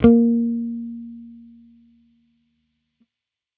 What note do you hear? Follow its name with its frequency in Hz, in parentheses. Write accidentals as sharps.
A#3 (233.1 Hz)